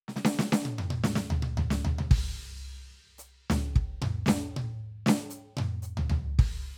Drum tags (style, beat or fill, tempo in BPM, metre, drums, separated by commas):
rock, fill, 112 BPM, 4/4, crash, hi-hat pedal, snare, high tom, mid tom, floor tom, kick